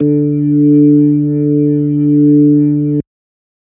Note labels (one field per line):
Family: organ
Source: electronic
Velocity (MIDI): 100